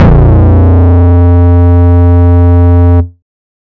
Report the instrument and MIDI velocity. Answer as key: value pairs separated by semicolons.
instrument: synthesizer bass; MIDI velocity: 75